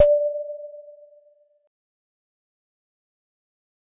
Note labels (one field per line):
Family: mallet percussion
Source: acoustic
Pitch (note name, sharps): D5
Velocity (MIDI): 25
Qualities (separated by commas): dark, fast decay